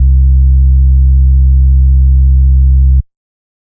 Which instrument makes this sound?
electronic organ